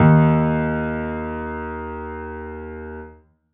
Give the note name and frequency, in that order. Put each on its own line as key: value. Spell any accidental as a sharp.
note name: D#2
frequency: 77.78 Hz